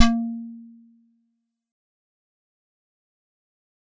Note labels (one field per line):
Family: keyboard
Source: acoustic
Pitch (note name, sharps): A#3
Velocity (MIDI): 50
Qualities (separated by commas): fast decay, percussive